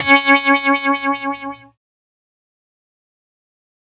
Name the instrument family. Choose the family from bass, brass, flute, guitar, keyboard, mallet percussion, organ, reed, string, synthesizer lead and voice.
keyboard